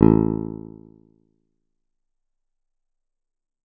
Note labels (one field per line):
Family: guitar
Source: acoustic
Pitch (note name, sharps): A1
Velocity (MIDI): 75